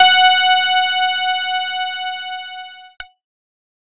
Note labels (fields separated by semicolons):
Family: keyboard; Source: electronic; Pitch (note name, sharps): F#5; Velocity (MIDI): 127; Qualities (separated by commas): bright, distorted